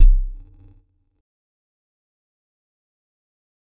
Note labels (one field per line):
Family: mallet percussion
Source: electronic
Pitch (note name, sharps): C1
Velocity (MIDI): 25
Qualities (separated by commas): dark, fast decay, non-linear envelope, percussive